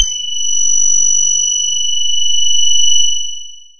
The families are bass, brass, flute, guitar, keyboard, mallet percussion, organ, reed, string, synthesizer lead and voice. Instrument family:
voice